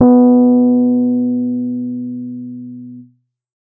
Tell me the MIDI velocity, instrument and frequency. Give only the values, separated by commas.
100, electronic keyboard, 246.9 Hz